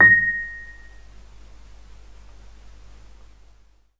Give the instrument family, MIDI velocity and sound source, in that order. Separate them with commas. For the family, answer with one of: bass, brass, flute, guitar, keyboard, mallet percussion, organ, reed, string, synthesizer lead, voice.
keyboard, 25, electronic